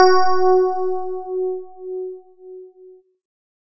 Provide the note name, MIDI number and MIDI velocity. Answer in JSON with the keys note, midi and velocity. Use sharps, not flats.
{"note": "F#4", "midi": 66, "velocity": 127}